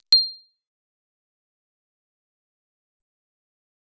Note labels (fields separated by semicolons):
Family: bass; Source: synthesizer; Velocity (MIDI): 25; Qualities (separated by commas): bright, fast decay, percussive